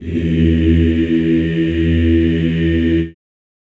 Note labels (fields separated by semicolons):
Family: voice; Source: acoustic; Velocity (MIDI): 127; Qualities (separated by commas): reverb